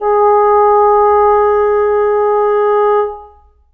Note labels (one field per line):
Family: reed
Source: acoustic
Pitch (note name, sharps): G#4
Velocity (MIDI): 50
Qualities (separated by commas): long release, reverb